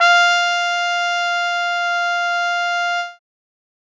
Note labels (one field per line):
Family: brass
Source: acoustic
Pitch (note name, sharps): F5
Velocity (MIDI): 100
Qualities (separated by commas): bright